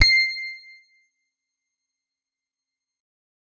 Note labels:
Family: guitar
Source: electronic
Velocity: 100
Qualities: bright, fast decay, percussive

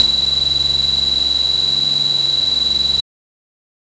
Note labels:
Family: bass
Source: synthesizer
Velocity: 100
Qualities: bright, distorted

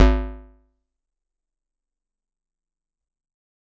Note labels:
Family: guitar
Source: electronic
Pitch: G#1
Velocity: 25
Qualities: fast decay, percussive

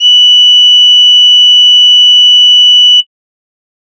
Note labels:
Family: flute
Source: synthesizer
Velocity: 75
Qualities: bright

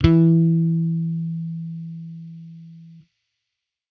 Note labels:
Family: bass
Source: electronic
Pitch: E3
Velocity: 25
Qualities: distorted

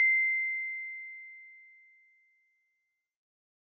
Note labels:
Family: mallet percussion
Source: acoustic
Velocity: 127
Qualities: bright

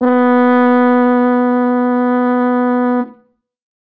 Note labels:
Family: brass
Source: acoustic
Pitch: B3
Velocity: 127

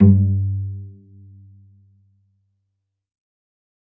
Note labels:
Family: string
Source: acoustic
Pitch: G2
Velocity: 100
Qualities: dark, reverb

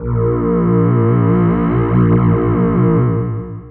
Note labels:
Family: voice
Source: synthesizer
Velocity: 75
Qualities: distorted, long release

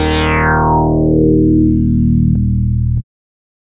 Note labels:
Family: bass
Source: synthesizer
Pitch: D#1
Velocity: 75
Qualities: distorted

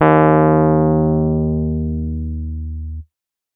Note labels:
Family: keyboard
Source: electronic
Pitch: D#2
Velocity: 100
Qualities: distorted

